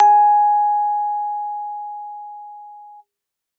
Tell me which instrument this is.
acoustic keyboard